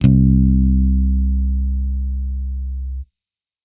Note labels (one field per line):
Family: bass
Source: electronic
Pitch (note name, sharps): C2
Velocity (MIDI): 100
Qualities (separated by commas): distorted